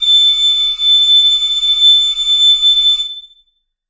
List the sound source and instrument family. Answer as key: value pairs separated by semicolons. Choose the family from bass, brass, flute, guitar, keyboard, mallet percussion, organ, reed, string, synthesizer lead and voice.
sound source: acoustic; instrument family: flute